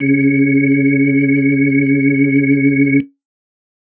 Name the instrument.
electronic organ